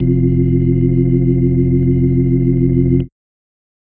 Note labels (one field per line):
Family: organ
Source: electronic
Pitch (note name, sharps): F1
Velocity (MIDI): 127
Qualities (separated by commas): dark